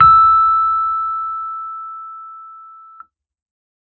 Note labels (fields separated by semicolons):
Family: keyboard; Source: electronic; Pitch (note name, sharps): E6; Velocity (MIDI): 100